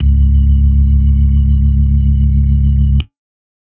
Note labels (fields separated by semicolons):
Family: organ; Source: electronic; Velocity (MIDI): 75; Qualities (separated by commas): dark, reverb